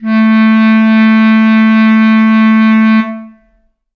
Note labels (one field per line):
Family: reed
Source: acoustic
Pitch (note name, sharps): A3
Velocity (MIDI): 75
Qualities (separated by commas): reverb